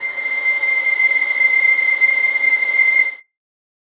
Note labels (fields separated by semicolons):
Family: string; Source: acoustic; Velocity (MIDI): 75; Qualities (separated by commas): reverb